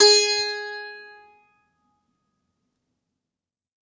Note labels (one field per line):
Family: guitar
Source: acoustic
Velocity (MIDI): 75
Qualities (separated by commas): bright